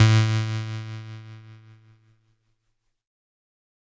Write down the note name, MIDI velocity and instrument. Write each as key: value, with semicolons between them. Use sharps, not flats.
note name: A2; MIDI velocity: 50; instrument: electronic keyboard